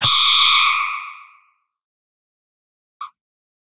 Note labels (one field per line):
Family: guitar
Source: electronic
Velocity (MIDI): 75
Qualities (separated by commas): fast decay